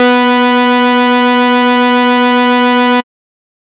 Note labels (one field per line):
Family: bass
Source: synthesizer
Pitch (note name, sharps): B3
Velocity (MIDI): 75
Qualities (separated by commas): bright, distorted